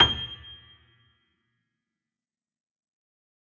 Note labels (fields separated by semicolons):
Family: keyboard; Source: acoustic; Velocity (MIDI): 75; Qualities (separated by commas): fast decay, percussive, reverb